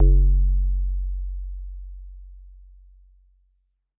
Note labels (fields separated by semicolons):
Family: guitar; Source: synthesizer; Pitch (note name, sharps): F#1; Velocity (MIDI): 50; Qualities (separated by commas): dark